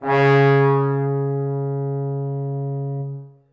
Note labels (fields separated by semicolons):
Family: brass; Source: acoustic; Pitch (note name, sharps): C#3; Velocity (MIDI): 50; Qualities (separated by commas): bright, reverb